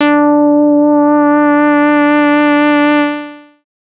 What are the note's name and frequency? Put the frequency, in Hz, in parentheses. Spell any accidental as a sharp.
D4 (293.7 Hz)